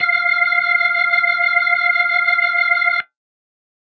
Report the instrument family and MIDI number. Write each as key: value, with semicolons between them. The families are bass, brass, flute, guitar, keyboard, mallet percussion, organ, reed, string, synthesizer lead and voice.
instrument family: organ; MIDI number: 77